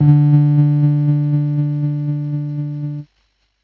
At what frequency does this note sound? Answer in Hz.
146.8 Hz